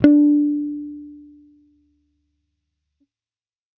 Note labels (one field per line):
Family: bass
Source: electronic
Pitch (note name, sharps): D4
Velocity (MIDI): 75